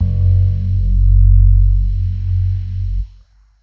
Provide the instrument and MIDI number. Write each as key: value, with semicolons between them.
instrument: electronic keyboard; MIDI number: 30